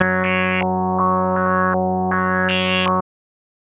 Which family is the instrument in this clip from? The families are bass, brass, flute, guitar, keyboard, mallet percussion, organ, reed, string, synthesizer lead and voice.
bass